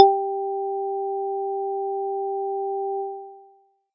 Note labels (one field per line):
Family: mallet percussion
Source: acoustic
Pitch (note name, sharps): G4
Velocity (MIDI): 50